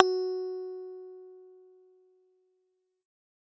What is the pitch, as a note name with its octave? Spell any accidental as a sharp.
F#4